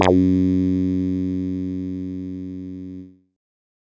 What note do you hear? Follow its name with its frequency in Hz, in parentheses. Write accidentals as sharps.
F#2 (92.5 Hz)